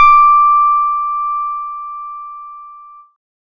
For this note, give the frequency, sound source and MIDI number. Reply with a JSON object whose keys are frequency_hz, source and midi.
{"frequency_hz": 1175, "source": "electronic", "midi": 86}